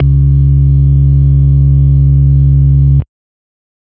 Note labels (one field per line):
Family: organ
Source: electronic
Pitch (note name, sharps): C#2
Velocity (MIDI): 100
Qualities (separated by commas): dark